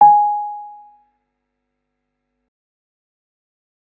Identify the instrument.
electronic keyboard